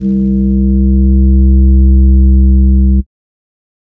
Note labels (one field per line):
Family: flute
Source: synthesizer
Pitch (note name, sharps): C2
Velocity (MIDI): 127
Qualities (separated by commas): dark